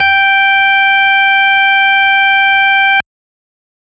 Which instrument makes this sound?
electronic organ